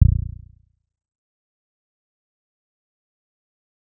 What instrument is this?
synthesizer bass